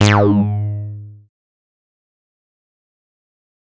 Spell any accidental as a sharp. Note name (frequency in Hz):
G#2 (103.8 Hz)